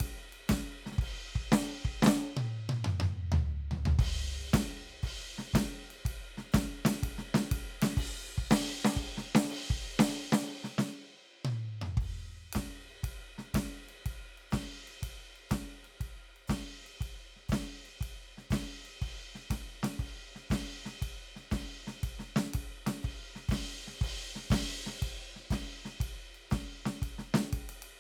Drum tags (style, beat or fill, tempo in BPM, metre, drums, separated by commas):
rock, beat, 120 BPM, 4/4, crash, ride, hi-hat pedal, snare, high tom, mid tom, floor tom, kick